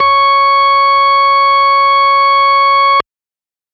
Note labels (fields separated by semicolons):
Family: organ; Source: electronic; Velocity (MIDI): 75